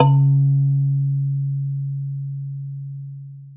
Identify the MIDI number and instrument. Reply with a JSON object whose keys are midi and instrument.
{"midi": 49, "instrument": "acoustic mallet percussion instrument"}